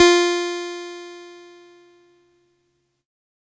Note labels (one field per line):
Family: keyboard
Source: electronic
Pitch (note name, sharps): F4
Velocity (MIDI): 75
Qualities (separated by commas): bright, distorted